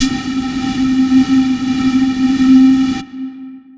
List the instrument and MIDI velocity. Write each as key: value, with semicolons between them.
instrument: acoustic flute; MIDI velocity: 25